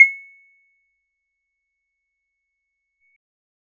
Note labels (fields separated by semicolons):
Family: bass; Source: synthesizer; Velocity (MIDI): 25; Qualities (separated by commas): percussive